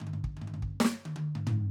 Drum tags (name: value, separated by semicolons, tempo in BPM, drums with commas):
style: half-time rock; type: fill; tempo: 140 BPM; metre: 4/4; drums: snare, high tom, floor tom, kick